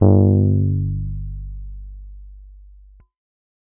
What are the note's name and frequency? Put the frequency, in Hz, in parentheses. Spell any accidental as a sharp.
G1 (49 Hz)